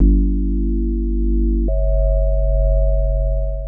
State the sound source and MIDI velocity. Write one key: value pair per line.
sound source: synthesizer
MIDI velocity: 127